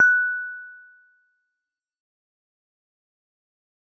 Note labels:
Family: mallet percussion; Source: acoustic; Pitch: F#6; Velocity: 127; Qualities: fast decay

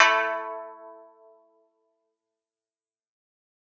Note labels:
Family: guitar; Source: acoustic; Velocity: 50; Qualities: fast decay

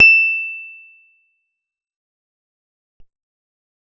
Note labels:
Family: guitar; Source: acoustic; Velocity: 75; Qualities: bright, fast decay

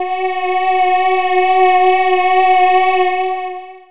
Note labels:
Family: voice; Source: synthesizer; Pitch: F#4; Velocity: 127; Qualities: distorted, long release

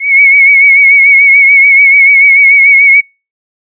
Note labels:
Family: flute; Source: synthesizer; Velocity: 127

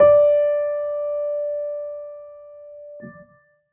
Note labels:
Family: keyboard; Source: acoustic; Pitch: D5; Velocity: 25

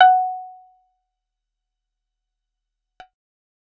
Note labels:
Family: guitar; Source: acoustic; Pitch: F#5; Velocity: 50; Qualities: percussive

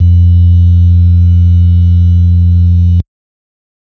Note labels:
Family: organ; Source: electronic; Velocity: 50

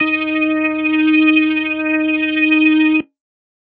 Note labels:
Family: organ; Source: electronic; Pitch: D#4; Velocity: 50; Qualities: distorted

